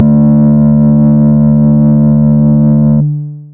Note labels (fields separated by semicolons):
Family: bass; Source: synthesizer; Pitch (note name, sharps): D2; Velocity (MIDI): 127; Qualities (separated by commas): long release, multiphonic